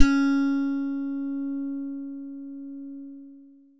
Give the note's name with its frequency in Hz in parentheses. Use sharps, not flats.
C#4 (277.2 Hz)